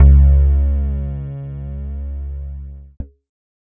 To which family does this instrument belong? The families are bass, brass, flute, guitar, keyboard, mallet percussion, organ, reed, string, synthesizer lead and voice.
keyboard